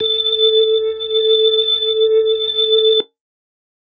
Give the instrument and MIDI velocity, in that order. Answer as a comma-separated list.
electronic organ, 127